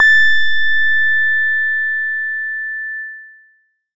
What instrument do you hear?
synthesizer bass